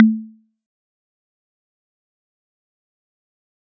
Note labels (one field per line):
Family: mallet percussion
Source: acoustic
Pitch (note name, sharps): A3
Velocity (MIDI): 75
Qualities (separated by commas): fast decay, percussive